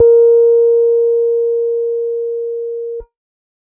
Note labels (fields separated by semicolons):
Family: keyboard; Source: electronic; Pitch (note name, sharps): A#4; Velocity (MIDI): 50; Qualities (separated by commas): dark